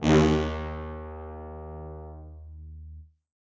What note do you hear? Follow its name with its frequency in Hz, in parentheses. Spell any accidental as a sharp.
D#2 (77.78 Hz)